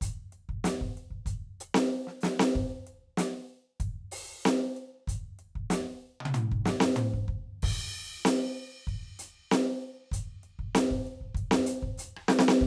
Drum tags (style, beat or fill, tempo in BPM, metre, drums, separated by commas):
funk, beat, 95 BPM, 4/4, crash, closed hi-hat, open hi-hat, hi-hat pedal, snare, cross-stick, high tom, mid tom, kick